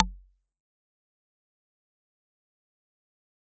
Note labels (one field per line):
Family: mallet percussion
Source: acoustic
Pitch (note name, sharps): F#1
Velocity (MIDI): 75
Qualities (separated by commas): fast decay, percussive